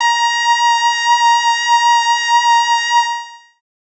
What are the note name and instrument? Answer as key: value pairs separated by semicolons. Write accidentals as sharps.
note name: A#5; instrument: synthesizer voice